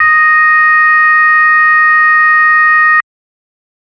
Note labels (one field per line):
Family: organ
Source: electronic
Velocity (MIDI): 127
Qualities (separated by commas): bright